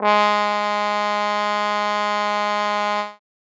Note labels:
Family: brass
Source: acoustic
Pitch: G#3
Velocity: 127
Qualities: bright

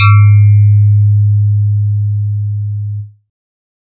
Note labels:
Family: synthesizer lead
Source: synthesizer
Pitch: G#2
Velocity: 127

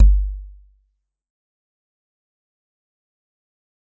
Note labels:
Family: mallet percussion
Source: acoustic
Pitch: G1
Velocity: 75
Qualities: dark, fast decay, percussive

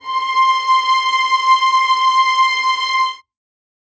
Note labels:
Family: string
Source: acoustic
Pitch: C6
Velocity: 50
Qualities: reverb

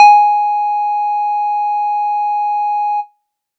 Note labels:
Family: bass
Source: synthesizer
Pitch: G#5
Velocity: 100

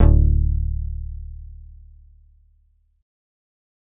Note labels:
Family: bass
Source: synthesizer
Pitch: D1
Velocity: 75

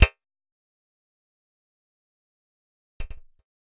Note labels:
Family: bass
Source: synthesizer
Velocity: 25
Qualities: fast decay, percussive

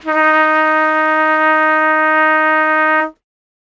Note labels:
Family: brass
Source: acoustic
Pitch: D#4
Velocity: 25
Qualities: bright

